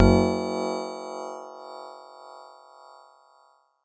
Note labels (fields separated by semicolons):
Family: keyboard; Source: electronic; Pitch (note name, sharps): F#1; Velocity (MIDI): 100